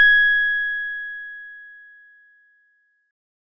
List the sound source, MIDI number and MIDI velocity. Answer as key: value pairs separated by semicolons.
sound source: electronic; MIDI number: 92; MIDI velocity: 100